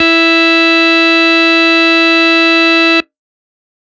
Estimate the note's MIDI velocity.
127